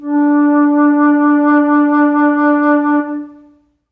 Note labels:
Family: flute; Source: acoustic; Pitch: D4; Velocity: 50; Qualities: long release, reverb

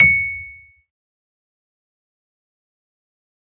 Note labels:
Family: keyboard; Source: electronic; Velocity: 75; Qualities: fast decay, percussive

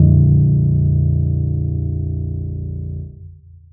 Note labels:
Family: keyboard; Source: acoustic; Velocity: 50; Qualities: dark, long release, reverb

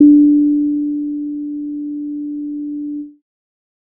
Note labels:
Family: bass; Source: synthesizer; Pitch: D4; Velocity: 100; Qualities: dark

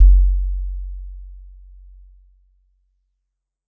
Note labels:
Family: mallet percussion; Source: acoustic; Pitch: F#1; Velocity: 50; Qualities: dark

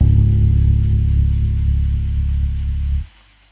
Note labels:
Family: keyboard; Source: electronic; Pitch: C#1; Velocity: 25; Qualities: dark

